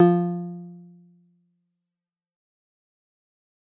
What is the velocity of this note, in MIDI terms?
75